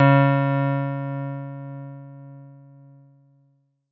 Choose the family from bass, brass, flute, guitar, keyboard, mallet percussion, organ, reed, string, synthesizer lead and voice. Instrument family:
keyboard